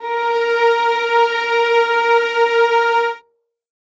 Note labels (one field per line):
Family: string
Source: acoustic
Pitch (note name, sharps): A#4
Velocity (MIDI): 75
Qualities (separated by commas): reverb